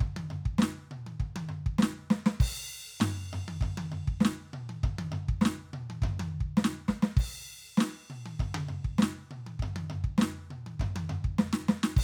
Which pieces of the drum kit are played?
crash, hi-hat pedal, snare, high tom, mid tom, floor tom and kick